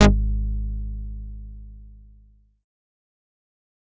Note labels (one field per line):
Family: bass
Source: synthesizer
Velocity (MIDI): 100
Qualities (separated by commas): distorted, fast decay